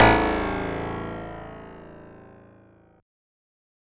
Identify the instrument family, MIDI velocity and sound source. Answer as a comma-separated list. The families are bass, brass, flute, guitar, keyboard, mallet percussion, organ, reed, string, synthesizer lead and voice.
synthesizer lead, 100, synthesizer